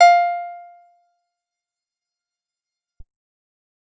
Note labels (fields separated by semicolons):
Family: guitar; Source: acoustic; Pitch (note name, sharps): F5; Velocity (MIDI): 100; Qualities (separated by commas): fast decay, percussive